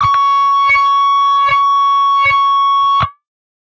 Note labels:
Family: guitar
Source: synthesizer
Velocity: 25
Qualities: bright, distorted

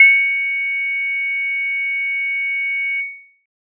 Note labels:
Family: keyboard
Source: electronic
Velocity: 50

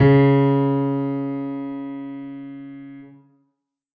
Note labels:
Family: keyboard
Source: acoustic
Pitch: C#3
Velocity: 100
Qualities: reverb

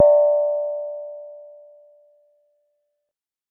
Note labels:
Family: mallet percussion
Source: acoustic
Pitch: D5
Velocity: 25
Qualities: reverb

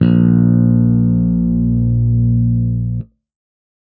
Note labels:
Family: bass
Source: electronic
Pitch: A#1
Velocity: 100

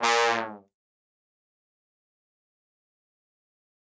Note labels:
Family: brass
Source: acoustic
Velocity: 50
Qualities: bright, fast decay, reverb

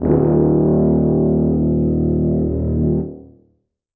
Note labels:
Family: brass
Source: acoustic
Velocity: 127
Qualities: bright, reverb

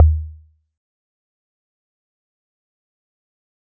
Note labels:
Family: mallet percussion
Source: acoustic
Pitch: D#2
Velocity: 50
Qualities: fast decay, percussive

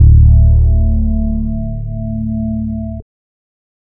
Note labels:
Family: bass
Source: synthesizer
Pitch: D1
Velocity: 50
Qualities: distorted, multiphonic

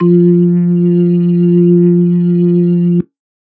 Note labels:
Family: organ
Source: electronic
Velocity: 75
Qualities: dark

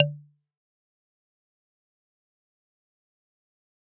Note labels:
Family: mallet percussion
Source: acoustic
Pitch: D3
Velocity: 75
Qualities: fast decay, percussive

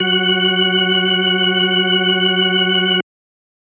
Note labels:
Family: organ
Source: electronic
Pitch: F#3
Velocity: 127

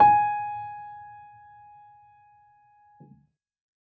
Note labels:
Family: keyboard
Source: acoustic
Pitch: G#5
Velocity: 50

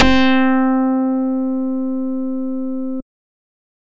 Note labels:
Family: bass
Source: synthesizer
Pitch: C4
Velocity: 127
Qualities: bright, distorted

